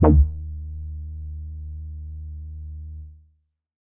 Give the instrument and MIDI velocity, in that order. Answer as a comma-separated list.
synthesizer bass, 25